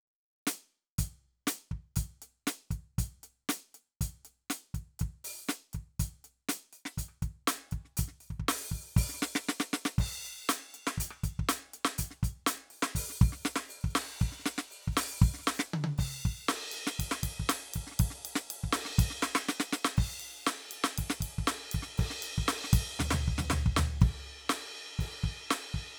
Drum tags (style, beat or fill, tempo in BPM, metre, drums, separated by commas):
rock, beat, 120 BPM, 4/4, crash, ride, closed hi-hat, open hi-hat, hi-hat pedal, snare, cross-stick, high tom, floor tom, kick